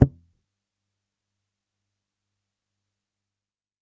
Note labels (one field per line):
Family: bass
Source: electronic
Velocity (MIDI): 25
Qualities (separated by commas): fast decay, percussive